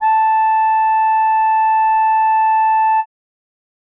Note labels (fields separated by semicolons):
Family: reed; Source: acoustic; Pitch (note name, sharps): A5; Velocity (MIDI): 75